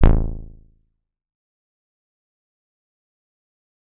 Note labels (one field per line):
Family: guitar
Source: electronic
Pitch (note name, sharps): A0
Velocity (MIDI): 100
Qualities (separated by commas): fast decay, percussive